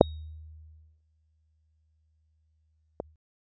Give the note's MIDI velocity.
50